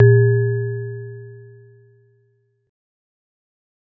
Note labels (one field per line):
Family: mallet percussion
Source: acoustic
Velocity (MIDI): 25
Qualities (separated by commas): dark